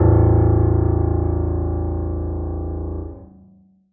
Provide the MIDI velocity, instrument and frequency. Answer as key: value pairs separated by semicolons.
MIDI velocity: 75; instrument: acoustic keyboard; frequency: 27.5 Hz